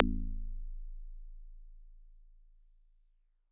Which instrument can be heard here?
synthesizer guitar